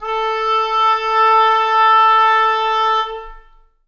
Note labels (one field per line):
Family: reed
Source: acoustic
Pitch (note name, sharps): A4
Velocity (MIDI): 75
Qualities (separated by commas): long release, reverb